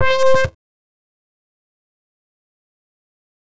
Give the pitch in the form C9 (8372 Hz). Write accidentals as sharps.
C5 (523.3 Hz)